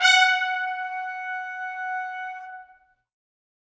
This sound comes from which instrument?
acoustic brass instrument